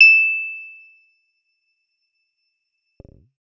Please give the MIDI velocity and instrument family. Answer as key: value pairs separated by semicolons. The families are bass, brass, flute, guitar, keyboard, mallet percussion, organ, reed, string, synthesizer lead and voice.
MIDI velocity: 50; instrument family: bass